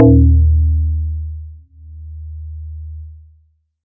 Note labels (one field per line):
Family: guitar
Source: synthesizer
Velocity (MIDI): 75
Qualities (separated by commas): dark